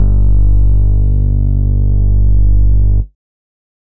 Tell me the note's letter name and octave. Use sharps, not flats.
G1